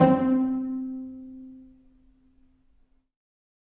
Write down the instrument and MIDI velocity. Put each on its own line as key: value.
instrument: acoustic string instrument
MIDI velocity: 100